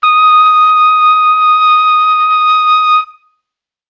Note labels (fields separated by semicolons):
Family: brass; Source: acoustic; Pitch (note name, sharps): D#6; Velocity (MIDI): 25